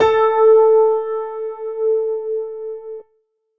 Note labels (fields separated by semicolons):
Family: keyboard; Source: electronic; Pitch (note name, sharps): A4; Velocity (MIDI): 100